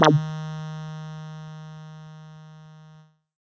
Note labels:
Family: bass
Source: synthesizer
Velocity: 25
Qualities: distorted

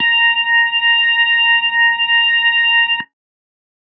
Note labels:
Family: organ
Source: electronic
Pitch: A#5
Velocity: 50

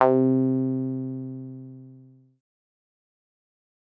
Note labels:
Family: synthesizer lead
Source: synthesizer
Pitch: C3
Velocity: 25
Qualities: distorted, fast decay

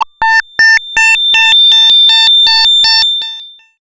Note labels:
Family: bass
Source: synthesizer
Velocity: 100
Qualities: bright, distorted, long release, multiphonic, tempo-synced

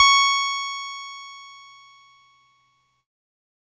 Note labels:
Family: keyboard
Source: electronic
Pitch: C#6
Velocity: 127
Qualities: bright, distorted

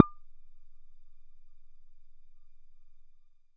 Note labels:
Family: bass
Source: synthesizer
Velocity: 50

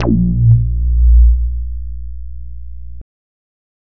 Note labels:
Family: bass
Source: synthesizer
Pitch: A#1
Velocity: 25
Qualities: distorted

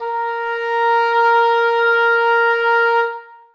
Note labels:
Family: reed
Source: acoustic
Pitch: A#4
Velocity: 75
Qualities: reverb

